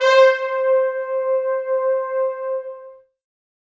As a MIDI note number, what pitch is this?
72